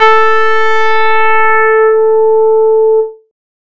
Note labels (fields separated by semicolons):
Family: bass; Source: synthesizer; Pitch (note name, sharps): A4; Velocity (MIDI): 127; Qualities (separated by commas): bright, distorted